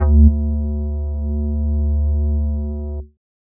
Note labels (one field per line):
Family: flute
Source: synthesizer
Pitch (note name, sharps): D2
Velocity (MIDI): 50